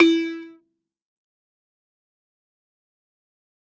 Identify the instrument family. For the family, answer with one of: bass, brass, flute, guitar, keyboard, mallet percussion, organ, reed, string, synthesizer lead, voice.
mallet percussion